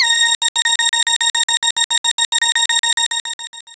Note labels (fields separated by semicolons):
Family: synthesizer lead; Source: synthesizer; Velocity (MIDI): 100; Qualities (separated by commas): long release